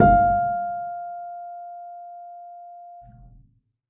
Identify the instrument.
acoustic keyboard